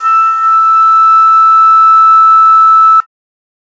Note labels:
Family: flute; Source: acoustic; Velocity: 50; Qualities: bright

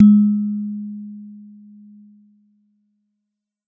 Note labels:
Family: mallet percussion; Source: acoustic; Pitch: G#3; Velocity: 75; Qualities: dark

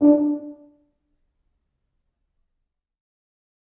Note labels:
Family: brass; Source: acoustic; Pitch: D4; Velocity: 75; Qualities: dark, percussive, reverb

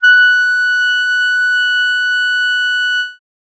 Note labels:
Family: reed; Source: acoustic; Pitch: F#6; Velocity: 127

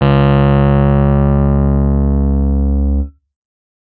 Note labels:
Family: keyboard; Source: electronic; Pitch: C#2; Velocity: 127; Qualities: distorted

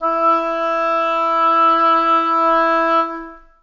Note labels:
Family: reed; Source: acoustic; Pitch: E4; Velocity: 100; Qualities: reverb

